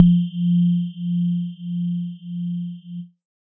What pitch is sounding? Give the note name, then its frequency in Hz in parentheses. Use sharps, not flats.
F3 (174.6 Hz)